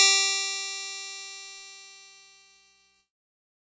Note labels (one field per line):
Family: keyboard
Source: electronic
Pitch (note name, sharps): G4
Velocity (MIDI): 100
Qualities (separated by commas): bright, distorted